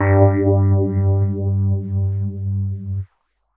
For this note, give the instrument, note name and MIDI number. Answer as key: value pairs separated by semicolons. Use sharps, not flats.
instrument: electronic keyboard; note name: G2; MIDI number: 43